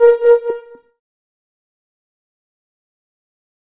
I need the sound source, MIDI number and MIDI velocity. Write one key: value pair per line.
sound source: electronic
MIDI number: 70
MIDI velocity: 25